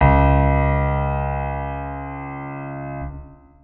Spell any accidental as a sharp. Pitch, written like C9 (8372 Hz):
C#2 (69.3 Hz)